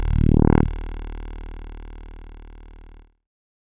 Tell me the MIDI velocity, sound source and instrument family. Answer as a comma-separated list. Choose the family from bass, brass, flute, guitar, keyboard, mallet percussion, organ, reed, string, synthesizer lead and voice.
25, synthesizer, keyboard